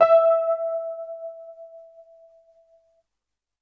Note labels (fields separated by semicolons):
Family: keyboard; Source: electronic; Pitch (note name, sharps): E5; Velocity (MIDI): 100